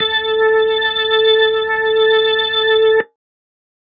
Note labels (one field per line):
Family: keyboard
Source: electronic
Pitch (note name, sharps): A4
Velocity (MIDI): 50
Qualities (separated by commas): distorted